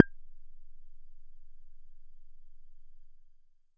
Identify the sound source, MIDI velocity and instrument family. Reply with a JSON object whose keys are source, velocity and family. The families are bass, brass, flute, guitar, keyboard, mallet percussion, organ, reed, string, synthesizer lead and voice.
{"source": "synthesizer", "velocity": 75, "family": "bass"}